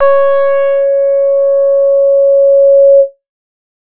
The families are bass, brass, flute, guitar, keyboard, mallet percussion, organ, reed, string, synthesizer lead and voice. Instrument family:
bass